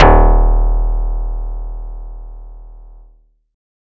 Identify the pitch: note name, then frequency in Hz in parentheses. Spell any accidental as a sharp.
D#1 (38.89 Hz)